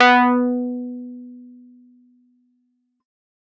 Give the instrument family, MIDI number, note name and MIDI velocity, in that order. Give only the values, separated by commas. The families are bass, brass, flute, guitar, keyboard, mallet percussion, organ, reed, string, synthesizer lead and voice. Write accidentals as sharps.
keyboard, 59, B3, 100